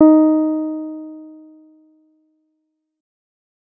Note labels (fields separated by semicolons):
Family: bass; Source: synthesizer; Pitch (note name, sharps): D#4; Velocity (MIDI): 75